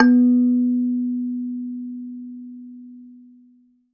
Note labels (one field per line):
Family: mallet percussion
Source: acoustic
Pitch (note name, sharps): B3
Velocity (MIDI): 50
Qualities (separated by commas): reverb